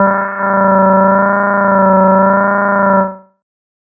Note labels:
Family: bass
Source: synthesizer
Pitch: G3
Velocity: 127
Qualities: distorted, tempo-synced

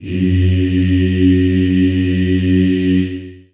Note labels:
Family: voice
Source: acoustic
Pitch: F#2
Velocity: 75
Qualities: reverb

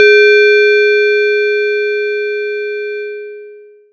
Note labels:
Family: mallet percussion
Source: acoustic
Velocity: 25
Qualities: distorted, long release

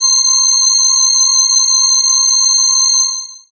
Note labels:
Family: keyboard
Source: synthesizer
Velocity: 75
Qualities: bright

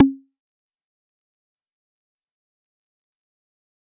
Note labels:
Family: bass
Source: synthesizer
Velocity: 100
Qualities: fast decay, percussive

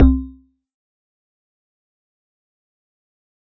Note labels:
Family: mallet percussion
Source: acoustic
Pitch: C2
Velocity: 50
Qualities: fast decay, percussive

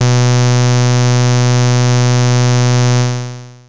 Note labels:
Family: bass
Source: synthesizer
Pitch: B2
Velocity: 100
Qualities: bright, distorted, long release

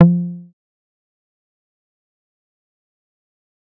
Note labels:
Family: bass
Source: synthesizer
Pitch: F3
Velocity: 100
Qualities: dark, fast decay, percussive

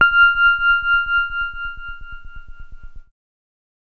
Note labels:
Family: keyboard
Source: electronic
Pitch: F6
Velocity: 50

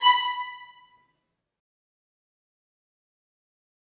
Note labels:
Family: string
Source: acoustic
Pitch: B5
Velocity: 75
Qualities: fast decay, reverb

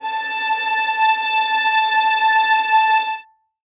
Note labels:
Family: string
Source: acoustic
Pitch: A5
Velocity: 75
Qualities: reverb

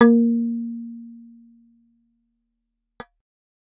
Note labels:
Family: bass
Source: synthesizer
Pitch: A#3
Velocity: 127

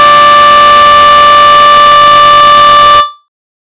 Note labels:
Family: bass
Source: synthesizer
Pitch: D5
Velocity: 25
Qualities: bright, distorted

